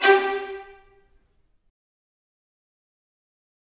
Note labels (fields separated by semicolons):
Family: string; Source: acoustic; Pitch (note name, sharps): G4; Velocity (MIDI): 100; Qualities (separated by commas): fast decay, reverb